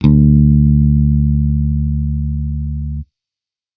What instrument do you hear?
electronic bass